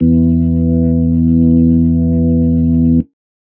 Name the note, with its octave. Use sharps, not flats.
E2